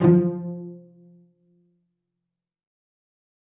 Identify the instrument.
acoustic string instrument